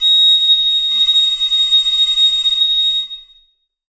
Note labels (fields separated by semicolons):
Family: reed; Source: acoustic; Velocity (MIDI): 25; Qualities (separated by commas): bright, reverb